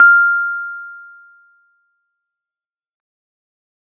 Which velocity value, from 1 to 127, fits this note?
127